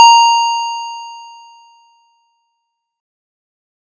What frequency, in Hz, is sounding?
932.3 Hz